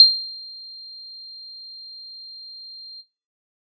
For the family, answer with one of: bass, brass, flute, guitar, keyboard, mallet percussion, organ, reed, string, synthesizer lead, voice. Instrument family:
bass